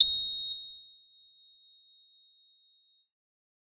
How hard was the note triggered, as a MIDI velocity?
75